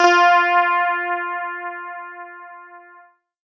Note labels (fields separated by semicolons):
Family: guitar; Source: electronic; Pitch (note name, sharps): F4; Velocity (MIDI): 100